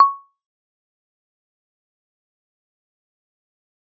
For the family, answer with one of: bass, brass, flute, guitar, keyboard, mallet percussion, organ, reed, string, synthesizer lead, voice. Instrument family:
mallet percussion